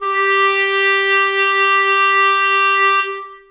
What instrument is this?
acoustic reed instrument